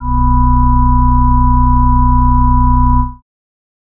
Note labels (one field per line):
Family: organ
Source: electronic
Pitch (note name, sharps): B0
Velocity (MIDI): 50